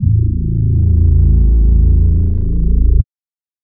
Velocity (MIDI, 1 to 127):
100